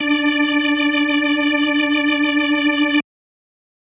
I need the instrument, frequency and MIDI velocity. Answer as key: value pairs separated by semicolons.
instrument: electronic organ; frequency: 293.7 Hz; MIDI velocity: 75